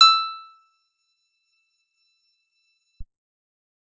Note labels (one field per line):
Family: guitar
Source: acoustic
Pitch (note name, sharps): E6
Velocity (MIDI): 127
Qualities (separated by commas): percussive